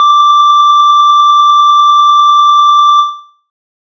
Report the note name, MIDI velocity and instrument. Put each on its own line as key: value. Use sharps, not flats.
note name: D6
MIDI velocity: 75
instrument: synthesizer bass